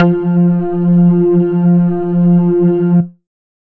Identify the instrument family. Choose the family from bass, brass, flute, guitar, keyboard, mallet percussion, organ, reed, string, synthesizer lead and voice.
bass